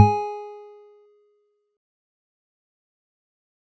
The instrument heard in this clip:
acoustic mallet percussion instrument